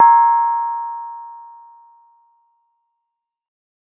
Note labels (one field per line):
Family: mallet percussion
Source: acoustic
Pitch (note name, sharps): A#5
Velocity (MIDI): 127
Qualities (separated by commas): reverb